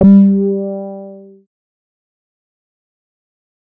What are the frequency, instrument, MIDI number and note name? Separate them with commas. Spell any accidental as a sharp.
196 Hz, synthesizer bass, 55, G3